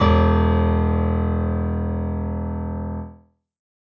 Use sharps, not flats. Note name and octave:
E1